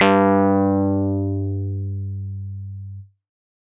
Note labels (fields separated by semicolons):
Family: keyboard; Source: electronic; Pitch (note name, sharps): G2; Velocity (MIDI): 127; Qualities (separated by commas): distorted